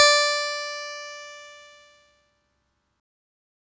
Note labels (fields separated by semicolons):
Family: keyboard; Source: electronic; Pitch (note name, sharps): D5; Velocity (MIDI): 127; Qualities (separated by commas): bright, distorted